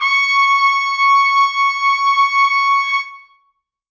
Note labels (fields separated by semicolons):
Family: brass; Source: acoustic; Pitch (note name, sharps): C#6; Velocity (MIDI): 127; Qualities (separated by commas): bright, reverb